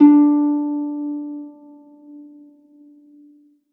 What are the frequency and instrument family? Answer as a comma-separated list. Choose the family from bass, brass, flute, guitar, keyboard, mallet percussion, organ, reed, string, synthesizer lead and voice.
293.7 Hz, string